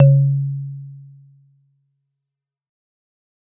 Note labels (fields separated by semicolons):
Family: mallet percussion; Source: acoustic; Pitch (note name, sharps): C#3; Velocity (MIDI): 25; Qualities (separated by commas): dark, fast decay